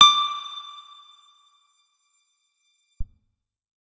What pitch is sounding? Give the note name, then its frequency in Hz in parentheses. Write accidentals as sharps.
D6 (1175 Hz)